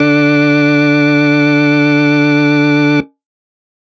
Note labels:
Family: organ; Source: electronic; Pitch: D3; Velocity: 127; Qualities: distorted

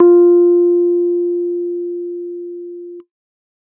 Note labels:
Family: keyboard; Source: electronic; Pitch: F4; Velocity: 75

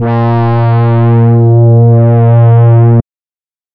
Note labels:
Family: reed; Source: synthesizer; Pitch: A#2; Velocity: 50; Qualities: distorted, non-linear envelope

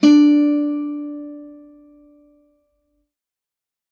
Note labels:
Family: guitar; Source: acoustic; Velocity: 100; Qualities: reverb

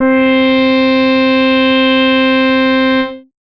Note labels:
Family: bass; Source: synthesizer; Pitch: C4; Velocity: 25; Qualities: bright, distorted

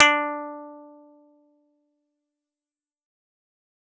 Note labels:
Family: guitar; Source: acoustic; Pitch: D4; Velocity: 50; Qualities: fast decay, reverb

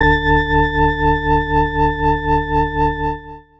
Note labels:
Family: organ; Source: electronic; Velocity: 50; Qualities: distorted

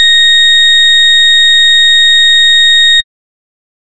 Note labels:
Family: bass; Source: synthesizer; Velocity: 100; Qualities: distorted

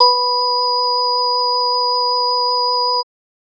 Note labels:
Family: organ; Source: electronic; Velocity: 127; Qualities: multiphonic

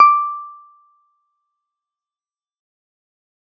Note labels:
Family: keyboard; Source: electronic; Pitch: D6; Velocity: 50; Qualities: fast decay, percussive

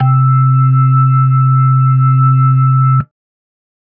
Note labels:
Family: organ; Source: electronic; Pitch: C3; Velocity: 50

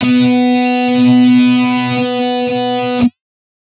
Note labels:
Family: guitar; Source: electronic; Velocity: 75; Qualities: bright, distorted

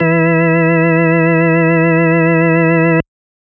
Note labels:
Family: organ; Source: electronic; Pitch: E3; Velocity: 127; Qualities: distorted

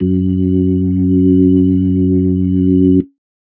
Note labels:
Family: organ; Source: electronic; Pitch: F#2; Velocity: 127; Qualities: dark

